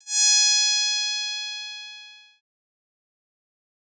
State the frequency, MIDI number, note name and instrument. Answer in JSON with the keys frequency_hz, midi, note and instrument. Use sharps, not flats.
{"frequency_hz": 830.6, "midi": 80, "note": "G#5", "instrument": "synthesizer bass"}